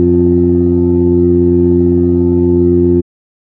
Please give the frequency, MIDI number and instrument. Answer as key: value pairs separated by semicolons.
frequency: 87.31 Hz; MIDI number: 41; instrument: electronic organ